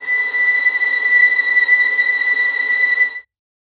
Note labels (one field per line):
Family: string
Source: acoustic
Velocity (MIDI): 75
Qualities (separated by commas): reverb